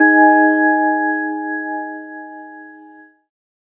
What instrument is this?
synthesizer keyboard